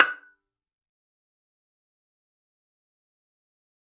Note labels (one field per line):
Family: string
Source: acoustic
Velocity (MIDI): 127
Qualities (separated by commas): fast decay, percussive, reverb